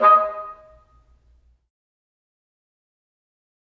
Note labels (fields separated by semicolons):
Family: reed; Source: acoustic; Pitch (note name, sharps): D#5; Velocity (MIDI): 25; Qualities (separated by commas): fast decay, percussive, reverb